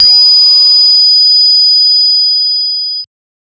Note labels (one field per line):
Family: bass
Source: synthesizer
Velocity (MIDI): 127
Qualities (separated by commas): bright, distorted, multiphonic